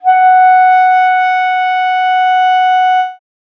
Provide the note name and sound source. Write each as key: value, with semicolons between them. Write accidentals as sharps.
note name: F#5; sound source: acoustic